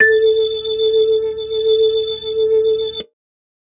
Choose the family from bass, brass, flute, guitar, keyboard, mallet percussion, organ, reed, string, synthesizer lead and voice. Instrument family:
organ